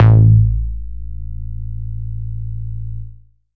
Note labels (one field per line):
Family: bass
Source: synthesizer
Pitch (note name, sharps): A1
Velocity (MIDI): 25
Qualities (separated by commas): distorted